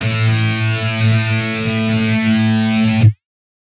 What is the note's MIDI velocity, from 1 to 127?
50